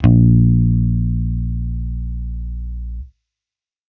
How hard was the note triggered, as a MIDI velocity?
75